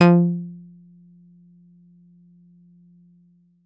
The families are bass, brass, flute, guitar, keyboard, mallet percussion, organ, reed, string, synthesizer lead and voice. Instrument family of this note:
guitar